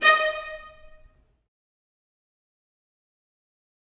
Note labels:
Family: string; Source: acoustic; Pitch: D#5; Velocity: 127; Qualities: fast decay, percussive, reverb

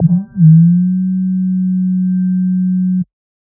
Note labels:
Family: bass; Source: synthesizer; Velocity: 127

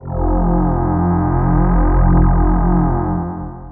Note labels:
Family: voice; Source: synthesizer; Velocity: 25; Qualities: distorted, long release

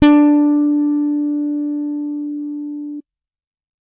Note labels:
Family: bass; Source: electronic; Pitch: D4; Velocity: 127

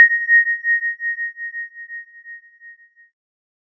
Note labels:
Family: keyboard; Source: synthesizer; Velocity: 25

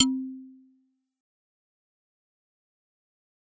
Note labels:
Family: mallet percussion; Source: acoustic; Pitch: C4; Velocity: 25; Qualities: fast decay, percussive

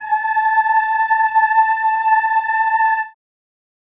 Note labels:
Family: voice; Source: acoustic; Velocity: 50; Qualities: reverb

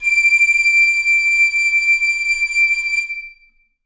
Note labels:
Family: flute; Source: acoustic; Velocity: 25; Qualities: reverb

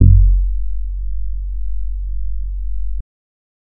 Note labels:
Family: bass; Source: synthesizer; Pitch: F#1; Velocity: 50; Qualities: dark

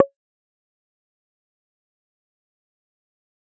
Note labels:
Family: guitar; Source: electronic; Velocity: 25; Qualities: fast decay, percussive

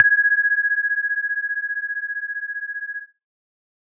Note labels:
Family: synthesizer lead; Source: synthesizer; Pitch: G#6; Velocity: 25

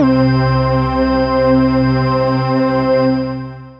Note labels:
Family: synthesizer lead; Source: synthesizer; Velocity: 100; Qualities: long release

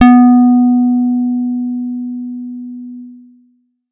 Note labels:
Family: guitar; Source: electronic; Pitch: B3; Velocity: 75

